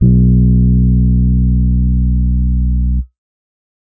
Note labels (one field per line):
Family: keyboard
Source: electronic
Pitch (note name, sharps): B1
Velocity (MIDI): 75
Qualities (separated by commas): dark